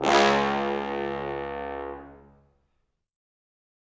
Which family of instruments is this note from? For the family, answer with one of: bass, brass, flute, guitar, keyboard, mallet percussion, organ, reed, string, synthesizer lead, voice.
brass